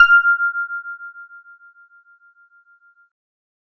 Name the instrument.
electronic keyboard